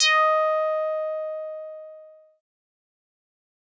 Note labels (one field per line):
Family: synthesizer lead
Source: synthesizer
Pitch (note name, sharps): D#5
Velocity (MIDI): 127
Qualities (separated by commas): distorted, fast decay